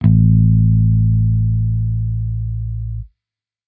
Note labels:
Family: bass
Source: electronic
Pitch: A1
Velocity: 25

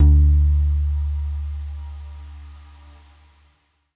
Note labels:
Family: guitar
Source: electronic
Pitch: D2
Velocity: 100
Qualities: dark

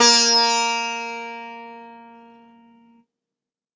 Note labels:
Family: guitar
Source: acoustic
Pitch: A#3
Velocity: 100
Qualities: bright

